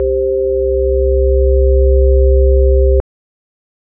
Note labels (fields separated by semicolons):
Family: organ; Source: electronic; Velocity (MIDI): 50